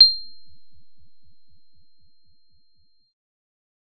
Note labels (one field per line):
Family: bass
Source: synthesizer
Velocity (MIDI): 25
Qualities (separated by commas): bright